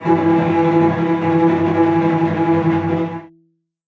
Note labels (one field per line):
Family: string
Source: acoustic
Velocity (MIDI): 127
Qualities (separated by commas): bright, non-linear envelope, reverb